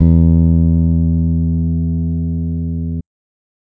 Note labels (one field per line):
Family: bass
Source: electronic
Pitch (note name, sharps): E2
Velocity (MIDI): 75